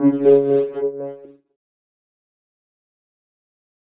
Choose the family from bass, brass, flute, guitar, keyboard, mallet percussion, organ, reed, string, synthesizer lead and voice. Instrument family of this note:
keyboard